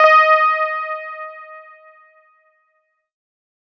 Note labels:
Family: guitar; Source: electronic; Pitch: D#5; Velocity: 25

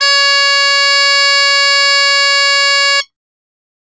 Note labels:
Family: flute; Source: acoustic; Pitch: C#5; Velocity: 127; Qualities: bright, reverb

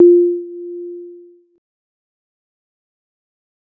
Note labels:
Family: keyboard; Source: electronic; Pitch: F4; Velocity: 25; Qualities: dark, fast decay

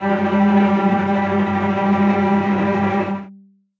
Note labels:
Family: string; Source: acoustic; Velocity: 100; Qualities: bright, non-linear envelope, reverb

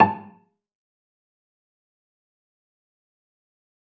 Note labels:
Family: string; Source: acoustic; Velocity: 100; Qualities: fast decay, percussive, reverb

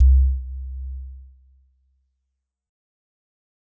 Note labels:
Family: mallet percussion; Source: acoustic; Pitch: C2; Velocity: 50; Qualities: dark, fast decay

